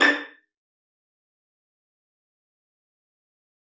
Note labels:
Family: string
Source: acoustic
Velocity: 25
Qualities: fast decay, percussive, reverb

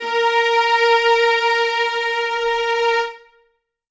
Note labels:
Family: string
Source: acoustic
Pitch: A#4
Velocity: 100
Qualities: reverb

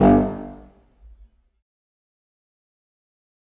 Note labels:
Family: reed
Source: acoustic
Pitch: G1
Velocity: 25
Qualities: fast decay, percussive, reverb

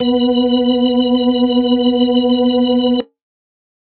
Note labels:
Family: organ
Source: electronic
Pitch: B3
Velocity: 100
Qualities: reverb

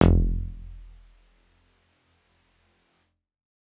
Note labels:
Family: keyboard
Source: electronic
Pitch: E1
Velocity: 127

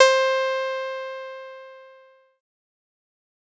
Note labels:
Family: bass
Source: synthesizer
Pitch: C5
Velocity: 50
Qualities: distorted, fast decay

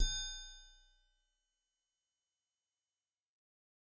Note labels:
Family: mallet percussion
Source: acoustic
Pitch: B0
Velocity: 127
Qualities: fast decay

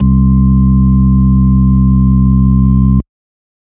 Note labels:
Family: organ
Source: electronic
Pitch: C2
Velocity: 25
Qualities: dark

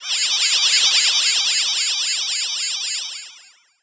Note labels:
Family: voice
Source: synthesizer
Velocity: 127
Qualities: bright, distorted, long release

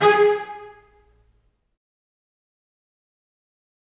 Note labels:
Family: string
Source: acoustic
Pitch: G#4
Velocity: 50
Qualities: fast decay, percussive, reverb

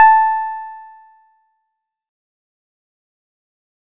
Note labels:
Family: guitar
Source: synthesizer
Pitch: A5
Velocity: 50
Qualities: fast decay

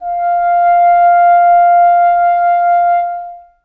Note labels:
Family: reed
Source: acoustic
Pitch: F5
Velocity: 50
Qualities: long release, reverb

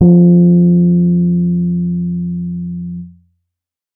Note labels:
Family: keyboard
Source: electronic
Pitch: F3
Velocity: 75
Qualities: dark

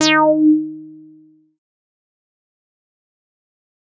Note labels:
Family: bass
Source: synthesizer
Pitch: D#4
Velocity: 75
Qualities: distorted, fast decay

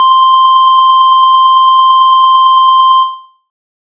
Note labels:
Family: bass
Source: synthesizer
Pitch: C6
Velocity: 50

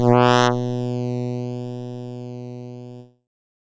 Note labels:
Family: keyboard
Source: synthesizer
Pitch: B2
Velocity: 127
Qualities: bright, distorted

